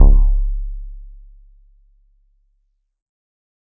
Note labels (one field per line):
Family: keyboard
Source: electronic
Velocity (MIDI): 75